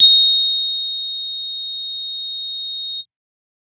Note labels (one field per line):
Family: bass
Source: synthesizer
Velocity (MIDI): 25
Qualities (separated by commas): bright